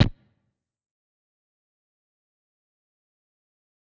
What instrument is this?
electronic guitar